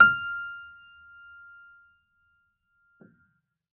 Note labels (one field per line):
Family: keyboard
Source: acoustic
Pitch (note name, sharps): F6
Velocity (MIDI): 75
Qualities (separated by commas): percussive